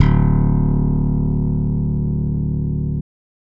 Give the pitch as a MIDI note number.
26